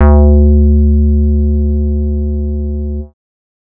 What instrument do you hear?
synthesizer bass